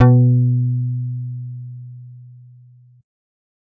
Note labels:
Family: bass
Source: synthesizer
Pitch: B2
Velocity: 127

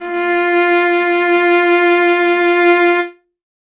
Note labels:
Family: string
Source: acoustic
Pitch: F4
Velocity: 50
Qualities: reverb

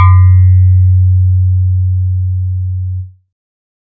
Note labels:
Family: synthesizer lead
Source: synthesizer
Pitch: F#2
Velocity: 75

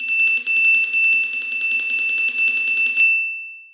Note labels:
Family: mallet percussion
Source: acoustic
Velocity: 50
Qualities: bright, long release, reverb

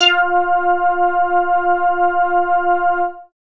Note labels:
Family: bass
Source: synthesizer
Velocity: 25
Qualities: distorted

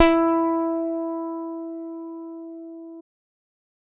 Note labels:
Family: bass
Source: electronic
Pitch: E4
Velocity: 127

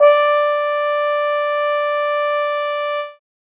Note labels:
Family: brass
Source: acoustic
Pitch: D5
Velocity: 50

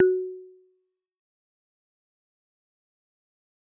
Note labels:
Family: mallet percussion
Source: acoustic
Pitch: F#4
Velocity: 100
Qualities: fast decay, percussive

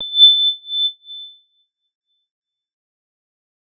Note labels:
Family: bass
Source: synthesizer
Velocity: 50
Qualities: bright, fast decay

